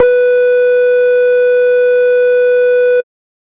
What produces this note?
synthesizer bass